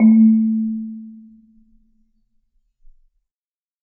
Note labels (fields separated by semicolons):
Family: mallet percussion; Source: acoustic; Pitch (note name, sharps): A3; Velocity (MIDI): 50; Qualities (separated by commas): dark, reverb